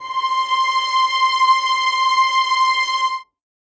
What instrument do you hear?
acoustic string instrument